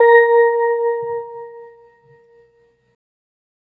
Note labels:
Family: organ; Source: electronic; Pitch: A#4; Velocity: 25

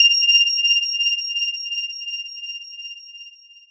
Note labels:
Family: mallet percussion; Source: electronic; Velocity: 100; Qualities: bright, long release

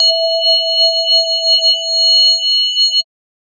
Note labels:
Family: mallet percussion; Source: synthesizer; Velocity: 75; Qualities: bright, multiphonic, non-linear envelope

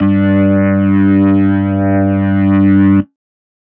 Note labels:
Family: organ; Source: electronic; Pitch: G2; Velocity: 25

